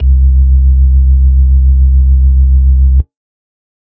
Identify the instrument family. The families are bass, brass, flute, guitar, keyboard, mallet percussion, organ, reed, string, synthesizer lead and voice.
organ